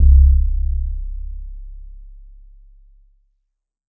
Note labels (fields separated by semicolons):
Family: guitar; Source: synthesizer; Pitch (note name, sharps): C#1; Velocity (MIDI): 50; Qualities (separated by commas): dark